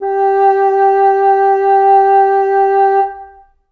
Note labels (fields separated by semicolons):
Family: reed; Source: acoustic; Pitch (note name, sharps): G4; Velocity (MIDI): 75; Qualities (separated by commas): long release, reverb